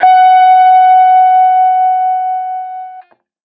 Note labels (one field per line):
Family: guitar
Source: electronic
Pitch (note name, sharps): F#5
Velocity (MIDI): 50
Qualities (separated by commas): distorted